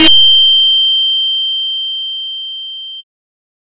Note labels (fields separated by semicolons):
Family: bass; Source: synthesizer; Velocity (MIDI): 50; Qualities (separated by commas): bright, distorted